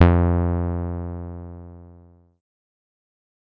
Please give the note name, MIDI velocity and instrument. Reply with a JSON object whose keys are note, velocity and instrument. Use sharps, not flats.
{"note": "F2", "velocity": 25, "instrument": "synthesizer bass"}